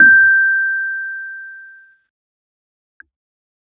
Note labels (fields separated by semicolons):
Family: keyboard; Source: electronic; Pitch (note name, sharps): G6; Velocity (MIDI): 25; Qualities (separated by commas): fast decay